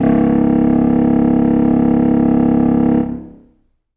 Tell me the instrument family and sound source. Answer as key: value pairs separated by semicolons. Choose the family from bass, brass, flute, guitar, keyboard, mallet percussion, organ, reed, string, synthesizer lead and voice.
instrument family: reed; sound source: acoustic